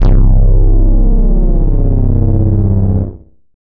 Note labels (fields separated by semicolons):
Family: bass; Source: synthesizer; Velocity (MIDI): 75; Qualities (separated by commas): distorted